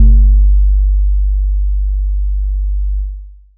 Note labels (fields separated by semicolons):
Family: mallet percussion; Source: acoustic; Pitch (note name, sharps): G1; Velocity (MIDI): 50; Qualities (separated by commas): dark, long release